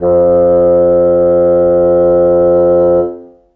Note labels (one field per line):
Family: reed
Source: acoustic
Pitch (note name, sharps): F2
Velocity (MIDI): 25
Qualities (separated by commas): reverb